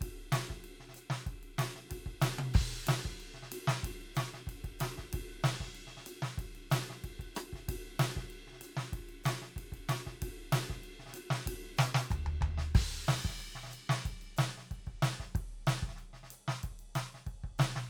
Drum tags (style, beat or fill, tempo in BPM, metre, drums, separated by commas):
Afrobeat, beat, 94 BPM, 4/4, crash, ride, hi-hat pedal, snare, cross-stick, high tom, floor tom, kick